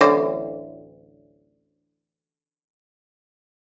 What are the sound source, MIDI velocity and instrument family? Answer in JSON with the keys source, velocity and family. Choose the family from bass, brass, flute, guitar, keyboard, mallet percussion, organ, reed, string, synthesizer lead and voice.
{"source": "acoustic", "velocity": 50, "family": "guitar"}